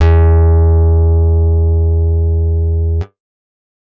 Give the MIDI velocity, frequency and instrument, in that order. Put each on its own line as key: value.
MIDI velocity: 75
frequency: 82.41 Hz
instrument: acoustic guitar